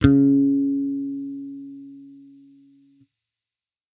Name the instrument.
electronic bass